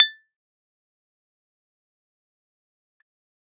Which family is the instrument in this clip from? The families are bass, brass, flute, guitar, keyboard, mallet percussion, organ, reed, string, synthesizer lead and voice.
keyboard